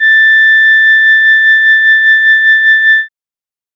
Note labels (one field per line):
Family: keyboard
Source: synthesizer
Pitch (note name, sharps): A6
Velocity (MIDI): 127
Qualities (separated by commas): bright